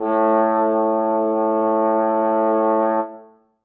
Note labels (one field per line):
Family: brass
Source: acoustic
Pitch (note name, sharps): A2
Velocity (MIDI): 25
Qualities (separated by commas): reverb